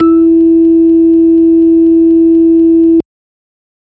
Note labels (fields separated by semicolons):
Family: organ; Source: electronic; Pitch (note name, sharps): E4; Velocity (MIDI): 50